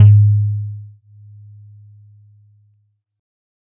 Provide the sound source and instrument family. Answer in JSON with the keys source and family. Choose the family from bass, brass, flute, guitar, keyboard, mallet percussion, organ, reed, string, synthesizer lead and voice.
{"source": "electronic", "family": "keyboard"}